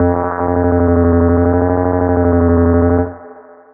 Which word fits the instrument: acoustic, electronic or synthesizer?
synthesizer